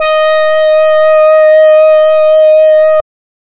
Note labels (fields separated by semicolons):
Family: reed; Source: synthesizer; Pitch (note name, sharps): D#5; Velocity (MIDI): 50; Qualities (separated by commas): distorted, non-linear envelope